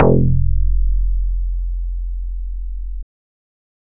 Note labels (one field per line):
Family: bass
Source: synthesizer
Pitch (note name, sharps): F1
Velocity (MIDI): 50